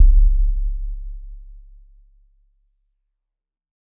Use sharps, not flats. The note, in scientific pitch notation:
C#1